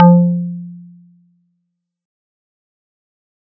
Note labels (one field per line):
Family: mallet percussion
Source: acoustic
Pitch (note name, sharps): F3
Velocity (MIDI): 100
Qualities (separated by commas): fast decay